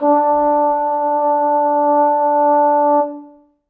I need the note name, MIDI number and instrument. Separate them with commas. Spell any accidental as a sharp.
D4, 62, acoustic brass instrument